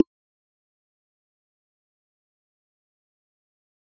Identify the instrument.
acoustic mallet percussion instrument